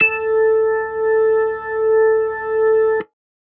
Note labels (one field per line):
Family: organ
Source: electronic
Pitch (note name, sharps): A4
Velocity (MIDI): 50